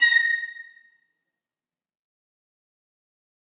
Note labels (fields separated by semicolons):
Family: flute; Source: acoustic; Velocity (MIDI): 127; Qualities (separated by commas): fast decay, reverb